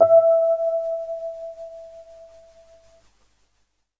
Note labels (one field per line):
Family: keyboard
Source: electronic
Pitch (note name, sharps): E5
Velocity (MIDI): 25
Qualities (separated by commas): dark